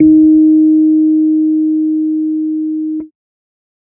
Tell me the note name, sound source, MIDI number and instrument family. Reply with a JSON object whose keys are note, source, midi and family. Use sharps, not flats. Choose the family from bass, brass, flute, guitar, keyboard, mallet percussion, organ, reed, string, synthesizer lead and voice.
{"note": "D#4", "source": "electronic", "midi": 63, "family": "keyboard"}